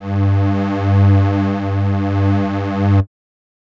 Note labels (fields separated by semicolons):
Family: reed; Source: acoustic; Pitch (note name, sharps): G2; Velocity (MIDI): 127